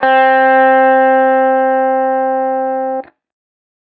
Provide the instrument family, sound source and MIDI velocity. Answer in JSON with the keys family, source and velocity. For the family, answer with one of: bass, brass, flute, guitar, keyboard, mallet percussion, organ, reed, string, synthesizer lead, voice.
{"family": "guitar", "source": "electronic", "velocity": 50}